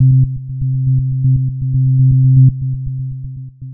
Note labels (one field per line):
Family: synthesizer lead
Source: synthesizer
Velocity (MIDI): 50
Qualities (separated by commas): dark, long release, tempo-synced